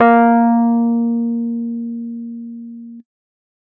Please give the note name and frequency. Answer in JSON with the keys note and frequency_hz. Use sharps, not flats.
{"note": "A#3", "frequency_hz": 233.1}